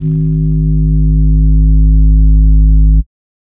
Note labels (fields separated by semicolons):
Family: flute; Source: synthesizer; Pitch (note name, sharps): G#1; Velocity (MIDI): 100; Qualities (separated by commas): dark